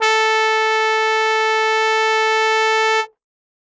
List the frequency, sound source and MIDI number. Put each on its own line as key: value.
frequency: 440 Hz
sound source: acoustic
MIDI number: 69